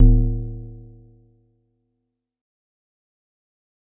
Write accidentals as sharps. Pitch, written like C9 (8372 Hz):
D#1 (38.89 Hz)